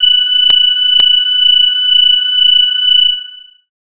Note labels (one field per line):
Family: bass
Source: synthesizer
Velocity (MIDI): 50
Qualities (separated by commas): distorted, long release, multiphonic